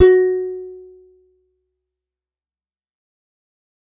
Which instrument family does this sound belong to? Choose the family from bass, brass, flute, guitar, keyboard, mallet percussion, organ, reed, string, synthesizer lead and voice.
guitar